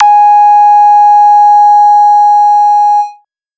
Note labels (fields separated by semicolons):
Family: bass; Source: synthesizer; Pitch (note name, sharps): G#5; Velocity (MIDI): 75; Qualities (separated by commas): bright, distorted